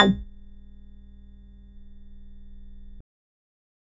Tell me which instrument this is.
synthesizer bass